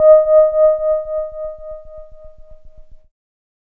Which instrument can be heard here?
electronic keyboard